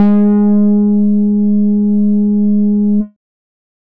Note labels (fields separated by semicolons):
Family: bass; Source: synthesizer; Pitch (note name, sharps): G#3; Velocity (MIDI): 25; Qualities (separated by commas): distorted, multiphonic, tempo-synced